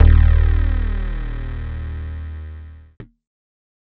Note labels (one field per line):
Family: keyboard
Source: electronic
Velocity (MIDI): 75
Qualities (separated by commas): distorted